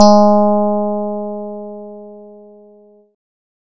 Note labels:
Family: bass; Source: synthesizer; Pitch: G#3; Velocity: 100

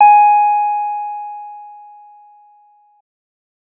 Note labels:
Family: bass; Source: synthesizer; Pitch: G#5; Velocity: 100

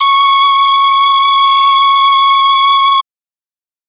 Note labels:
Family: string; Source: electronic; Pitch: C#6; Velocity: 127; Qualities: bright, distorted, reverb

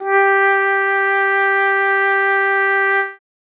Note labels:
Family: reed; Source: acoustic; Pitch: G4; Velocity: 75

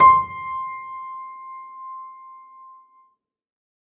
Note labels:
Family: keyboard; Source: acoustic; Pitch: C6; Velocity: 100; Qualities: reverb

